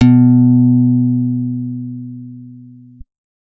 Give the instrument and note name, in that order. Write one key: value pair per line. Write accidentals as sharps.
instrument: acoustic guitar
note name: B2